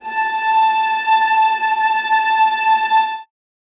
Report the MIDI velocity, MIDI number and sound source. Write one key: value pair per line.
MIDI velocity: 50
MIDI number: 81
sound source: acoustic